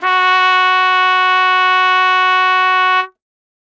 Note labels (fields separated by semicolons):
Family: brass; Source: acoustic; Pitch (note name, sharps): F#4; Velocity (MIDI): 75; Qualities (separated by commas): bright